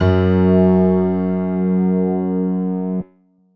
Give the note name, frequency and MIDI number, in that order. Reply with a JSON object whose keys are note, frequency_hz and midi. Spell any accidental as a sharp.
{"note": "F#2", "frequency_hz": 92.5, "midi": 42}